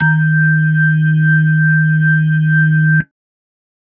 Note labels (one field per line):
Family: organ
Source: electronic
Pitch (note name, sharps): D#3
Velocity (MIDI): 75